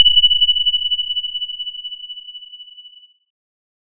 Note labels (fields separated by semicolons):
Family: keyboard; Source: electronic; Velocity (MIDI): 75; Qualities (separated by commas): bright